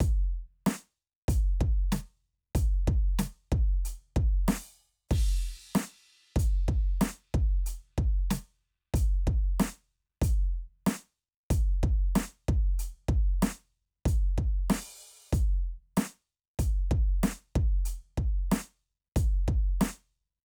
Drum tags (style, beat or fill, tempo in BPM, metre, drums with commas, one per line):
rock
beat
94 BPM
4/4
crash, closed hi-hat, open hi-hat, hi-hat pedal, snare, kick